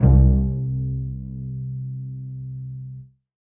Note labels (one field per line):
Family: string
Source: acoustic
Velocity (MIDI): 100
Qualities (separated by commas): dark, reverb